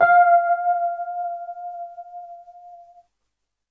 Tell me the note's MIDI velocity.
75